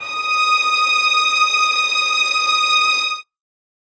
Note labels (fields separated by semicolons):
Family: string; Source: acoustic; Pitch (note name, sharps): D#6; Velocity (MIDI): 75; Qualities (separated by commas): reverb